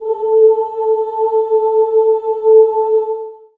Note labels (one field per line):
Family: voice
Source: acoustic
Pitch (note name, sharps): A4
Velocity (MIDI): 127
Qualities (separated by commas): long release, reverb